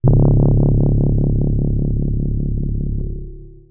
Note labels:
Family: keyboard; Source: electronic; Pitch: C#1; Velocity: 25; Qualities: dark, distorted, long release

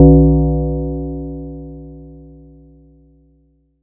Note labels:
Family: mallet percussion; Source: acoustic; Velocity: 50; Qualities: multiphonic

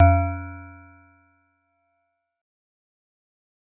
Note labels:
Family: mallet percussion; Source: acoustic; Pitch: F2; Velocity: 127; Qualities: fast decay, percussive

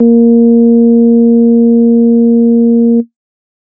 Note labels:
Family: organ; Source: electronic; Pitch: A#3; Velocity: 100; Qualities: dark

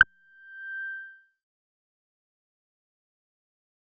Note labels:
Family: bass; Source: synthesizer; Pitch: G6; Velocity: 50; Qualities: fast decay

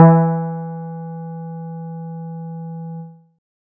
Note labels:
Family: guitar; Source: synthesizer; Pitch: E3; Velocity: 100; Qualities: dark

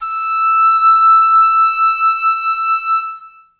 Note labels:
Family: reed; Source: acoustic; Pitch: E6; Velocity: 100; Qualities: reverb

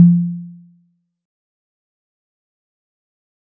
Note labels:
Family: mallet percussion; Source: acoustic; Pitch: F3; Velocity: 25; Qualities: fast decay, percussive

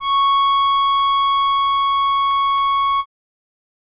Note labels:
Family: reed; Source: acoustic; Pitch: C#6; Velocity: 75

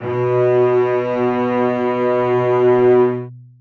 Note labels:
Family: string; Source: acoustic; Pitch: B2; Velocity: 100; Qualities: long release, reverb

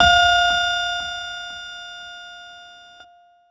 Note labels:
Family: keyboard; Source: electronic; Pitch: F5; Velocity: 100; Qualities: bright, distorted

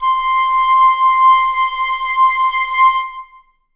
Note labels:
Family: reed; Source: acoustic; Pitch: C6; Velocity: 25; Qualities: reverb

